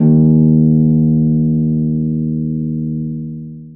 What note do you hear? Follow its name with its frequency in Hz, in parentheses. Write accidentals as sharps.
D#2 (77.78 Hz)